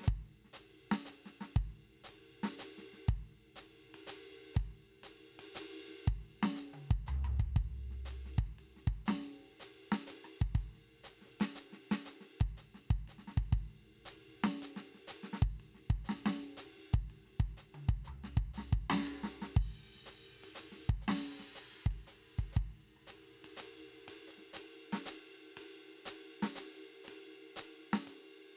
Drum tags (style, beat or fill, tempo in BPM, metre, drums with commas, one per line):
jazz
beat
120 BPM
3/4
crash, ride, hi-hat pedal, snare, cross-stick, high tom, mid tom, floor tom, kick